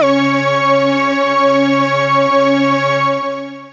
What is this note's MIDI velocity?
25